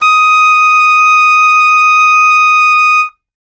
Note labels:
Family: reed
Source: acoustic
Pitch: D#6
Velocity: 25

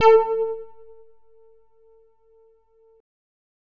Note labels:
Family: bass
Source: synthesizer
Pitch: A4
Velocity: 75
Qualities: distorted

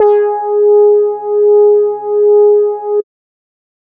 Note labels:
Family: bass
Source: synthesizer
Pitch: G#4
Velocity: 25

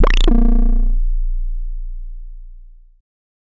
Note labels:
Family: bass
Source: synthesizer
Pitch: A#0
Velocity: 100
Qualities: distorted

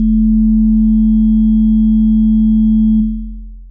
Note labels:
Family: synthesizer lead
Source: synthesizer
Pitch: F1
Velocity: 100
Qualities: long release

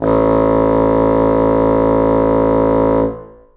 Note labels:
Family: reed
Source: acoustic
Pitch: A1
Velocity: 127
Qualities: long release, reverb

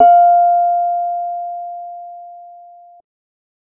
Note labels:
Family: keyboard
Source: electronic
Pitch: F5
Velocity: 50

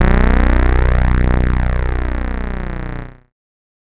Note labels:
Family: bass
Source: synthesizer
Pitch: B0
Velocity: 75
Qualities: bright, distorted

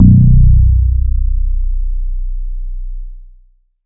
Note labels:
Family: bass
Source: synthesizer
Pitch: B0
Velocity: 50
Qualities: distorted, long release

